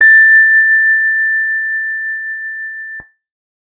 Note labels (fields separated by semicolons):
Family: guitar; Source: electronic; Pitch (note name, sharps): A6; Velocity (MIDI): 50; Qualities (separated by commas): reverb